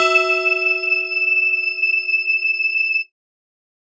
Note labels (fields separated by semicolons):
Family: mallet percussion; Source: electronic; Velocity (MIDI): 50